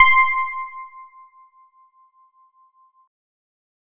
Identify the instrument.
electronic keyboard